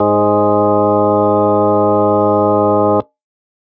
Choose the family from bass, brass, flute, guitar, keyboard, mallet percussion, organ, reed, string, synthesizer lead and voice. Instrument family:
organ